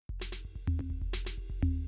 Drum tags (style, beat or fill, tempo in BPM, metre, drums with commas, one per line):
punk
fill
128 BPM
4/4
ride, snare, high tom, floor tom, kick